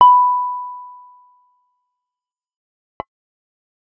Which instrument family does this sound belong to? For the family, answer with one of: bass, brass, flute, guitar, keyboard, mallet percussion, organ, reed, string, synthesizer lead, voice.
bass